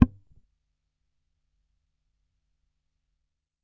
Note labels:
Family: bass; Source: electronic; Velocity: 25; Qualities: percussive

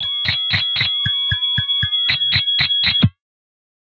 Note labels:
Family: guitar; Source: synthesizer; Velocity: 75

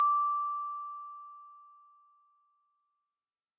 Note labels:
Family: mallet percussion; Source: acoustic; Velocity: 75; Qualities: bright

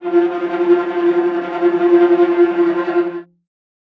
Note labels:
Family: string; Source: acoustic; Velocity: 25; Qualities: non-linear envelope, reverb

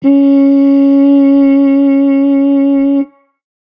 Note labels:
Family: brass; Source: acoustic; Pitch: C#4; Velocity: 50

